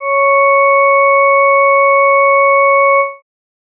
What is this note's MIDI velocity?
127